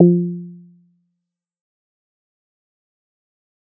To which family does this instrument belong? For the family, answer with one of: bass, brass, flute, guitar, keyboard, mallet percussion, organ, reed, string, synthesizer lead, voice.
bass